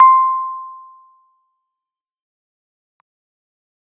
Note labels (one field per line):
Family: keyboard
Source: electronic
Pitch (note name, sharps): C6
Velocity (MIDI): 50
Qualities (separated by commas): fast decay